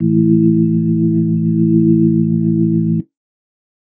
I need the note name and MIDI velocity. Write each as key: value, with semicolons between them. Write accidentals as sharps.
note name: A1; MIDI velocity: 100